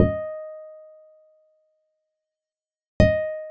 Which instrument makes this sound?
acoustic guitar